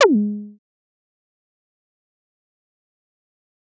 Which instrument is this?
synthesizer bass